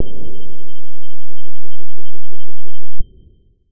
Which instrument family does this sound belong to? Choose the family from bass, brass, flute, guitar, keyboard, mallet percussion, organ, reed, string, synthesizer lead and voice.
guitar